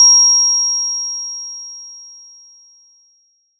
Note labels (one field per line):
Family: mallet percussion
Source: acoustic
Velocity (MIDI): 25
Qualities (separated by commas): bright